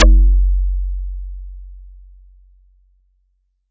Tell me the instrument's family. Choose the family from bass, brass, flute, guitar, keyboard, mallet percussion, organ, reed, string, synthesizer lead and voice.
mallet percussion